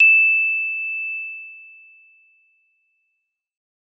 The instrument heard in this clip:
acoustic mallet percussion instrument